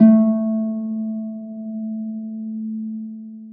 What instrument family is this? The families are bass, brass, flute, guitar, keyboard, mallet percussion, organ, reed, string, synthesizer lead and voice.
string